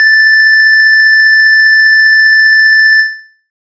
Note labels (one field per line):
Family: bass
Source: synthesizer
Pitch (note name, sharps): A6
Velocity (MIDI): 75